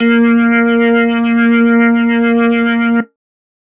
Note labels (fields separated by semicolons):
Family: organ; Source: electronic; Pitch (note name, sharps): A#3; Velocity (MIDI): 25